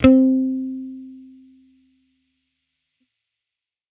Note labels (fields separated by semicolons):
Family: bass; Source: electronic; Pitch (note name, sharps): C4; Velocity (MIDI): 50